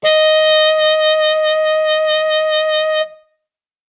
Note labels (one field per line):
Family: brass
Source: acoustic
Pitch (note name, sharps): D#5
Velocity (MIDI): 50